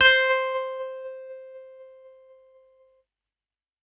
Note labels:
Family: keyboard; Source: electronic; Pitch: C5; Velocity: 127; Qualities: distorted, tempo-synced

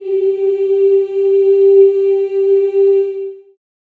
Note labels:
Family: voice; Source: acoustic; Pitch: G4; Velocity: 50; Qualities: long release, reverb

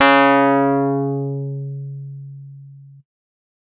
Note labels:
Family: keyboard; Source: electronic; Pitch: C#3; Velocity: 127; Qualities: distorted

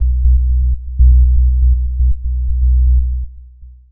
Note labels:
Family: synthesizer lead; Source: synthesizer; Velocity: 75; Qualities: dark, long release, tempo-synced

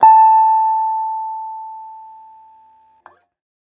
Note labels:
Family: guitar; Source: electronic; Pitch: A5; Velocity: 75

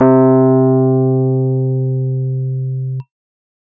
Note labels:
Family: keyboard; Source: electronic; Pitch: C3; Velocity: 75

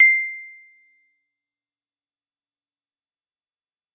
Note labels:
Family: mallet percussion; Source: acoustic; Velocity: 100; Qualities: bright

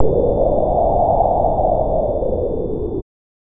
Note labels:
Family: bass; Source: synthesizer; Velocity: 50; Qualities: distorted

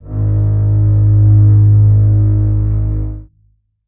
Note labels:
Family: string; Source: acoustic; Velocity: 75; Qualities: reverb

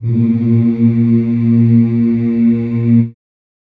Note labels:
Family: voice; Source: acoustic; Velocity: 25; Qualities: dark, reverb

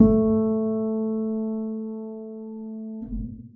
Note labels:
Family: keyboard; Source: acoustic; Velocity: 25; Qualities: dark, reverb

